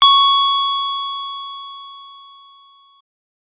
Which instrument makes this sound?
electronic keyboard